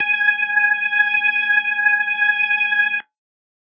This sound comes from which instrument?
electronic organ